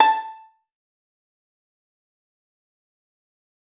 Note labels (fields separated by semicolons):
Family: string; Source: acoustic; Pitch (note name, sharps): A5; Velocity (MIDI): 100; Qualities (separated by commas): fast decay, percussive, reverb